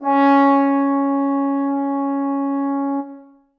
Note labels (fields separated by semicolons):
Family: brass; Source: acoustic; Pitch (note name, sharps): C#4; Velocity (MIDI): 127; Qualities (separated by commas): bright, reverb